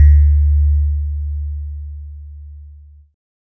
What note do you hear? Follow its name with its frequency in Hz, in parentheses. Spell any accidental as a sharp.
D2 (73.42 Hz)